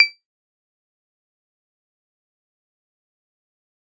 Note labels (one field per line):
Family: guitar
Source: synthesizer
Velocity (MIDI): 50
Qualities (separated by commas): fast decay, percussive